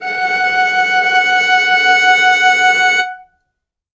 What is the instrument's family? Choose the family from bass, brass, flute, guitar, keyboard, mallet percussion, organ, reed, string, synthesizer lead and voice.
string